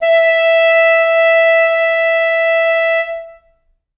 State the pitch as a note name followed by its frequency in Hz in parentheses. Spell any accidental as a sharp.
E5 (659.3 Hz)